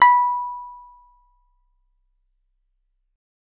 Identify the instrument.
acoustic guitar